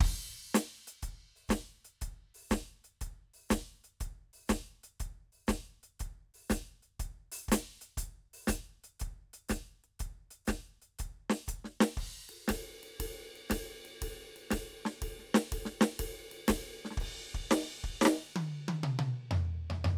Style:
rock